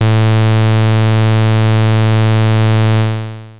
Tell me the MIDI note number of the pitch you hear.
45